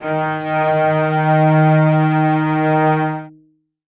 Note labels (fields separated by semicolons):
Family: string; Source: acoustic; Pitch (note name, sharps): D#3; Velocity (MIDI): 100; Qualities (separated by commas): reverb